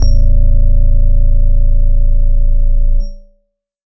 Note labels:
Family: keyboard; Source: electronic; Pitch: A0; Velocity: 75

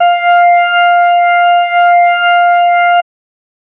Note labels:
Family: organ; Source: electronic; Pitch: F5; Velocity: 75

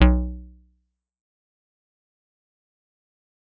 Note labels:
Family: bass; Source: synthesizer; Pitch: B1; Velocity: 127; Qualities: dark, fast decay, percussive

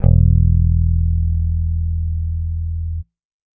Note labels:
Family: bass; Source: electronic; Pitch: E1; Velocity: 100

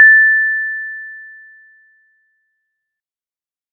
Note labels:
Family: keyboard; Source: electronic; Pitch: A6; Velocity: 127; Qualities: bright, distorted

